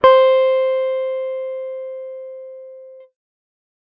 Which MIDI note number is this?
72